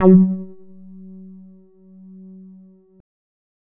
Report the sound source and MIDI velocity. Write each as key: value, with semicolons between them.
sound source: synthesizer; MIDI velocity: 50